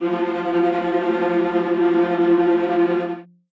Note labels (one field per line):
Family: string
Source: acoustic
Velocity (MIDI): 50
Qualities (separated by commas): non-linear envelope, reverb